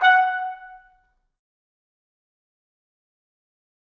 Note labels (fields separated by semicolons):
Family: brass; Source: acoustic; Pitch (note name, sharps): F#5; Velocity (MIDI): 50; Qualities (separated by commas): fast decay, reverb